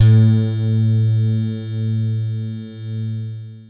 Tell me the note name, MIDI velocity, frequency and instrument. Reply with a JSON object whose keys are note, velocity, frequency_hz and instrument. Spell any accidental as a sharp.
{"note": "A2", "velocity": 100, "frequency_hz": 110, "instrument": "synthesizer guitar"}